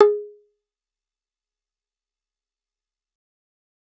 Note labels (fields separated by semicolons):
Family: bass; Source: synthesizer; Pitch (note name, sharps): G#4; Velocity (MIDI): 75; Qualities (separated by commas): fast decay, percussive